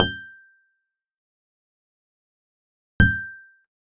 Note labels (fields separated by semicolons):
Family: guitar; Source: acoustic; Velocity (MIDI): 50; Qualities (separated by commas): percussive